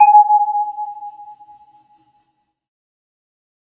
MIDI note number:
80